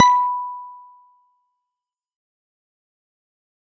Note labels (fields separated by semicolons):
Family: guitar; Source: electronic; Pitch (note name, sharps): B5; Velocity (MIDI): 75; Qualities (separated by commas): fast decay